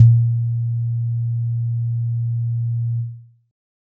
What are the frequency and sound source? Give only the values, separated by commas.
116.5 Hz, electronic